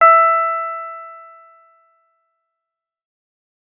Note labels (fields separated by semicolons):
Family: guitar; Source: electronic; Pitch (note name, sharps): E5; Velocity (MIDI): 25; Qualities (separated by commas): fast decay